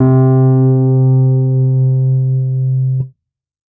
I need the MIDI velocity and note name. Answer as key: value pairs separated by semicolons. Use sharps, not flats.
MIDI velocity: 75; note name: C3